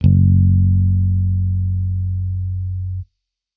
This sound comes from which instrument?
electronic bass